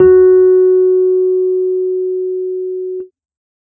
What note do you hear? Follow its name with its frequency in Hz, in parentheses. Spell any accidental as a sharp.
F#4 (370 Hz)